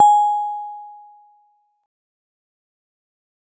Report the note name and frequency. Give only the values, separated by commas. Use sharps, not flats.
G#5, 830.6 Hz